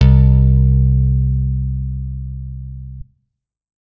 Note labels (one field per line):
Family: guitar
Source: electronic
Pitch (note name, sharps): C2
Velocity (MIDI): 75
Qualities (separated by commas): reverb